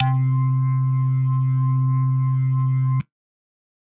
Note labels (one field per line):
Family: organ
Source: electronic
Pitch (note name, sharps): C3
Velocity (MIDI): 127